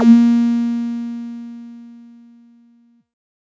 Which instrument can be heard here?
synthesizer bass